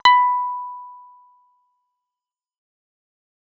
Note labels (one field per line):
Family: bass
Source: synthesizer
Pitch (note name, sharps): B5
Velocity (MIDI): 50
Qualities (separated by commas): fast decay